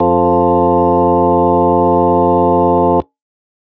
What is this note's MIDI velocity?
127